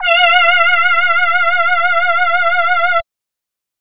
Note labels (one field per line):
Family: voice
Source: synthesizer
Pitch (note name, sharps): F5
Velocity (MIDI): 25